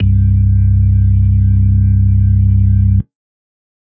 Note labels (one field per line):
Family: organ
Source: electronic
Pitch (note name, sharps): C1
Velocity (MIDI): 50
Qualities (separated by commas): dark